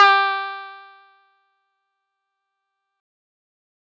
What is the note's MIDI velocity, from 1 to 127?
75